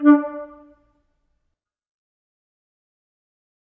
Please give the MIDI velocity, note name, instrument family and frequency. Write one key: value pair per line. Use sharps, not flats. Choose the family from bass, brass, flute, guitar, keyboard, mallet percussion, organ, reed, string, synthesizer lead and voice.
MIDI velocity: 50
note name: D4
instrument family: flute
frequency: 293.7 Hz